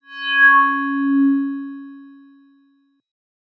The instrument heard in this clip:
electronic mallet percussion instrument